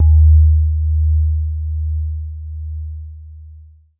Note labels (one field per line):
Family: keyboard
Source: electronic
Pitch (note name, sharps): D#2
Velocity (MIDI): 127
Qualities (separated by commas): dark, long release